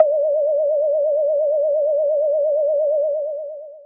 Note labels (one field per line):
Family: bass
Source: synthesizer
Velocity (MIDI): 127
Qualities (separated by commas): long release